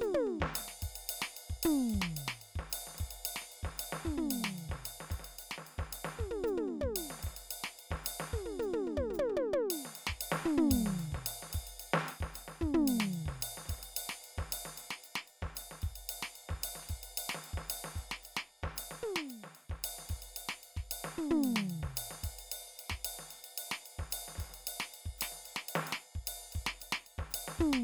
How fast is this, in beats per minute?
112 BPM